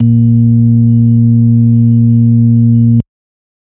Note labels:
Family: organ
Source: electronic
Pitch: A#2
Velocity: 25

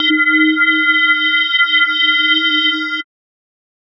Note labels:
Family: mallet percussion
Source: electronic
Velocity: 75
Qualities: multiphonic, non-linear envelope

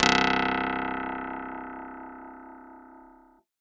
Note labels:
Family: guitar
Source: acoustic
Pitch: C1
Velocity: 75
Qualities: bright

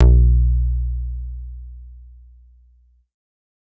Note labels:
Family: bass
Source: synthesizer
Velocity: 75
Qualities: distorted

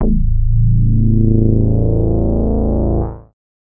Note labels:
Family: bass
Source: synthesizer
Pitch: A0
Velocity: 100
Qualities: distorted, multiphonic

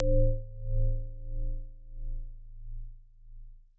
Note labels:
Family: mallet percussion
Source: acoustic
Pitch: A0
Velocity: 127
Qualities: long release, non-linear envelope

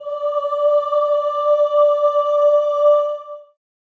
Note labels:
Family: voice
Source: acoustic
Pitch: D5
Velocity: 127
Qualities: reverb

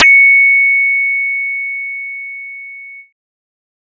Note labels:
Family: bass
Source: synthesizer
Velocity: 50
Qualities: bright

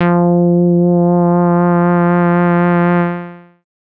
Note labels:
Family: bass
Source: synthesizer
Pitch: F3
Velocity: 75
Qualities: distorted, long release

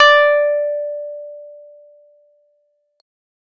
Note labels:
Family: keyboard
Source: electronic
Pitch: D5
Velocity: 127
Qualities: distorted

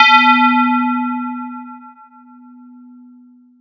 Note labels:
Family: mallet percussion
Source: electronic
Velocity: 127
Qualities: multiphonic

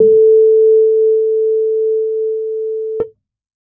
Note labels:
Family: keyboard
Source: electronic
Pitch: A4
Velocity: 25

